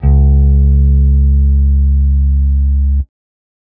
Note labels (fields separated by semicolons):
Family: guitar; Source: electronic; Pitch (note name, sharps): C#2; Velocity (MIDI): 50